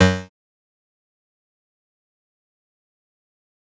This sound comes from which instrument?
synthesizer bass